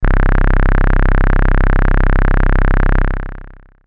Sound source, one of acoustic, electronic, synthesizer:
synthesizer